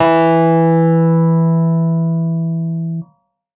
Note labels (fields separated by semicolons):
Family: keyboard; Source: electronic; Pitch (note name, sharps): E3; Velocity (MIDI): 127